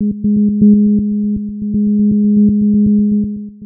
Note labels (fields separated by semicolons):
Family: synthesizer lead; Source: synthesizer; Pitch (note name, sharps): G#3; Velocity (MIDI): 25; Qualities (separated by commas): dark, long release, tempo-synced